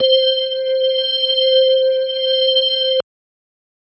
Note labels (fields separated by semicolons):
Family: organ; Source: electronic; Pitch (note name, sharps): C5; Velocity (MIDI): 50